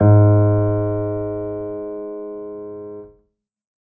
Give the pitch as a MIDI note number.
44